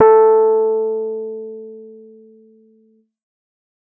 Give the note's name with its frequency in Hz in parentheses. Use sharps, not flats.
A4 (440 Hz)